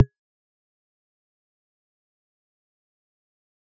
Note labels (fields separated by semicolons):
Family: mallet percussion; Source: electronic; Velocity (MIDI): 25; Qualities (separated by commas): fast decay, percussive